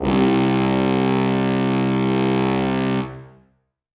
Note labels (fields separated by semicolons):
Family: brass; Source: acoustic; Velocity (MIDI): 127; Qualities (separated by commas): bright, reverb